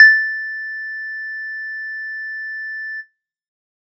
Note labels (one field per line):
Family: bass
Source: synthesizer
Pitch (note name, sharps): A6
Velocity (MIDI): 25